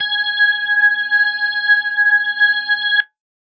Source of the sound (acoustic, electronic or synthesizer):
electronic